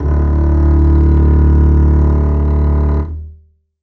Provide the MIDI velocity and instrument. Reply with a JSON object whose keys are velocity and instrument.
{"velocity": 100, "instrument": "acoustic string instrument"}